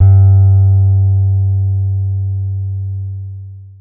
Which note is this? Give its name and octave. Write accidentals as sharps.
G2